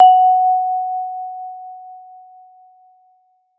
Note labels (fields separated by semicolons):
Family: mallet percussion; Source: acoustic; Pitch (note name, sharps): F#5; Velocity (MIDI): 75